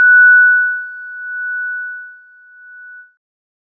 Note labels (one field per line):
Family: keyboard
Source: electronic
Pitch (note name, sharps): F#6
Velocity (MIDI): 100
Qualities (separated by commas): multiphonic